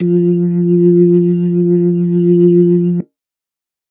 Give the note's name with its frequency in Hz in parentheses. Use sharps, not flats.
F3 (174.6 Hz)